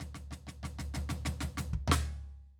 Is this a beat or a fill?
fill